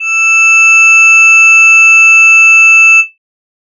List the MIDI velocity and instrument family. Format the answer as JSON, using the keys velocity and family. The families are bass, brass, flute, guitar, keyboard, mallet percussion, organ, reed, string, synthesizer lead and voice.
{"velocity": 50, "family": "voice"}